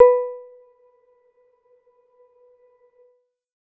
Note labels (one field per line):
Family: keyboard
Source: electronic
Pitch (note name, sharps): B4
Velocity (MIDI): 100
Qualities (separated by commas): dark, percussive, reverb